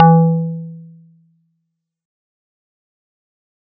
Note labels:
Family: mallet percussion; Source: acoustic; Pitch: E3; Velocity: 127; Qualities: fast decay

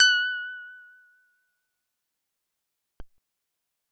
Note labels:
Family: bass; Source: synthesizer; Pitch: F#6; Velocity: 75; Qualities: fast decay

